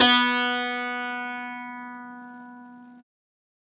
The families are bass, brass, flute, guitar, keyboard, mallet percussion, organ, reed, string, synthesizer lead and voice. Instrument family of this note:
guitar